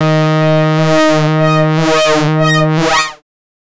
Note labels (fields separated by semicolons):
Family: bass; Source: synthesizer; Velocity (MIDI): 75; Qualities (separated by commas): distorted, non-linear envelope